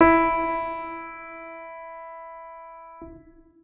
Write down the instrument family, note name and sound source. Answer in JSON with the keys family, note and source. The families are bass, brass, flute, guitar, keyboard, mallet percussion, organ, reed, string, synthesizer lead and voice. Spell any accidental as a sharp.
{"family": "organ", "note": "E4", "source": "electronic"}